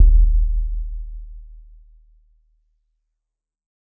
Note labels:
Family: mallet percussion; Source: acoustic; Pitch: D#1; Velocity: 75; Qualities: dark, reverb

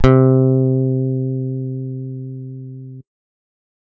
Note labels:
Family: guitar; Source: electronic; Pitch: C3; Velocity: 100

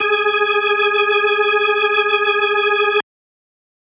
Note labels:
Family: organ; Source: electronic; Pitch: G#4; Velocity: 127

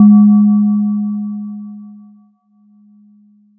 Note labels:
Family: mallet percussion; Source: electronic; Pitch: G#3; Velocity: 25; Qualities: multiphonic

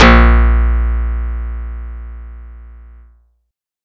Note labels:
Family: guitar; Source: acoustic; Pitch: A#1; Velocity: 100; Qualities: bright

